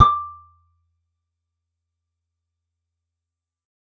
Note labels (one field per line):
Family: guitar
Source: acoustic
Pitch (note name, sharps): D6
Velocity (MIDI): 50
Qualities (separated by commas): fast decay, percussive